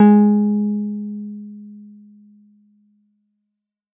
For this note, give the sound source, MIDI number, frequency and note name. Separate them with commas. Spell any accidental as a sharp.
electronic, 56, 207.7 Hz, G#3